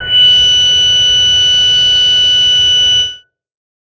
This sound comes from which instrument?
synthesizer bass